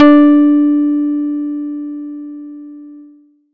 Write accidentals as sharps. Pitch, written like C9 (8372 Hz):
D4 (293.7 Hz)